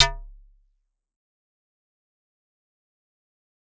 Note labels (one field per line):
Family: mallet percussion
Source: acoustic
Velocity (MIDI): 25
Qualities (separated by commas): fast decay, percussive